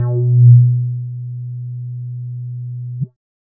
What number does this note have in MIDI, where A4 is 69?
47